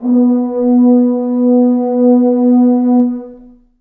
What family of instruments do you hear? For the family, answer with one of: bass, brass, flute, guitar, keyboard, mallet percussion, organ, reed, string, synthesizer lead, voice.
brass